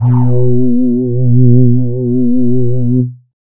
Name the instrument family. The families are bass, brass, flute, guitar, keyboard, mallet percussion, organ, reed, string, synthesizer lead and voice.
voice